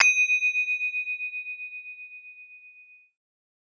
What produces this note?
acoustic mallet percussion instrument